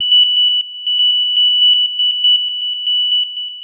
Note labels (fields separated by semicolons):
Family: synthesizer lead; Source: synthesizer; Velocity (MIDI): 50; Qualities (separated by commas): bright, long release, tempo-synced